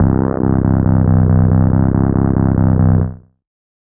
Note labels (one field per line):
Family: bass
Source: synthesizer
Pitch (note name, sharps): C1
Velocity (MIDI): 127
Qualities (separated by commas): distorted, tempo-synced